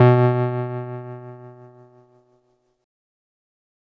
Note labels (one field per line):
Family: keyboard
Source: electronic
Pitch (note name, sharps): B2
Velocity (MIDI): 25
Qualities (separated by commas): distorted